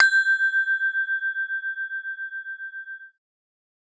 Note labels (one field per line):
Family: mallet percussion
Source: acoustic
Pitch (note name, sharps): G6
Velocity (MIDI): 75